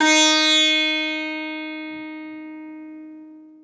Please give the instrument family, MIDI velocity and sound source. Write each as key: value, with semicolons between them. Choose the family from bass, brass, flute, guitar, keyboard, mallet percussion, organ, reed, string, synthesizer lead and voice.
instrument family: guitar; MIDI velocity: 25; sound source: acoustic